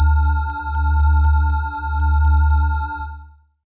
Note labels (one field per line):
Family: mallet percussion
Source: electronic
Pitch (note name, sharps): D2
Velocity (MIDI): 127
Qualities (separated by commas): bright, distorted, multiphonic